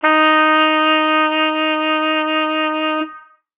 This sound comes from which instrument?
acoustic brass instrument